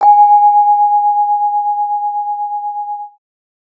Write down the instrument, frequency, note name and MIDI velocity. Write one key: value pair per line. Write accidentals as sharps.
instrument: acoustic mallet percussion instrument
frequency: 830.6 Hz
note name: G#5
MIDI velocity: 25